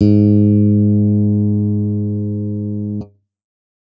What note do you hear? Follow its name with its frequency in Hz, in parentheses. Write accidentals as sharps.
G#2 (103.8 Hz)